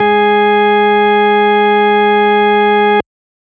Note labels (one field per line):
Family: organ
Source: electronic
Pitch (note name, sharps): G#3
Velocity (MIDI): 100